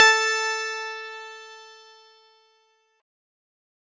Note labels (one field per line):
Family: synthesizer lead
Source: synthesizer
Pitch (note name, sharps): A4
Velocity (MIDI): 25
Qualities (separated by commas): bright, distorted